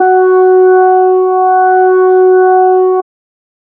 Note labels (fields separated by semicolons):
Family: organ; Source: electronic; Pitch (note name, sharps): F#4; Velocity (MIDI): 127